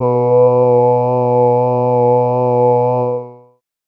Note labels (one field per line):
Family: voice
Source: synthesizer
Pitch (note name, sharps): B2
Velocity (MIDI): 127